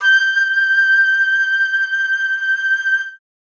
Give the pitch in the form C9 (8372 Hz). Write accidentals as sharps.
G6 (1568 Hz)